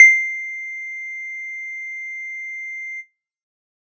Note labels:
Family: bass; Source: synthesizer; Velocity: 100

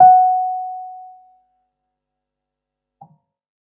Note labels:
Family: keyboard; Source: electronic; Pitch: F#5; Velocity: 50; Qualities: fast decay

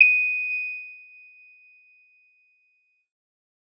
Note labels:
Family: keyboard; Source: electronic; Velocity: 127; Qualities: bright

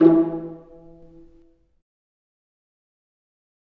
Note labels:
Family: string; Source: acoustic; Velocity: 100; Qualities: dark, fast decay, percussive, reverb

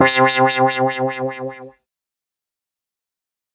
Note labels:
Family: keyboard; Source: synthesizer; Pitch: C3; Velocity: 127; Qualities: distorted, fast decay

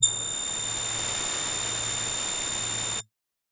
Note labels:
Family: voice; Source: synthesizer; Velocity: 127; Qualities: multiphonic

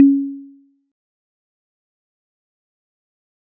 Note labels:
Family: mallet percussion; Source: acoustic; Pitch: C#4; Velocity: 25; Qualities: fast decay, percussive

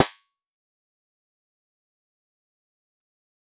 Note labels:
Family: guitar; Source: synthesizer; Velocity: 100; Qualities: fast decay, percussive

